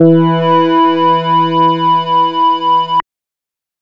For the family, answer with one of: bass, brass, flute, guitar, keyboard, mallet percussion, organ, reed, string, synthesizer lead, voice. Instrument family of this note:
bass